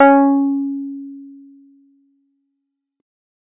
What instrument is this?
electronic keyboard